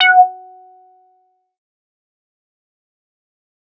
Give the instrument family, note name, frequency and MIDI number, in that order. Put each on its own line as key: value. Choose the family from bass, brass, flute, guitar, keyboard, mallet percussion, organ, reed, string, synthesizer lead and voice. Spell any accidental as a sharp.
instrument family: bass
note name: F#5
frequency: 740 Hz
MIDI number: 78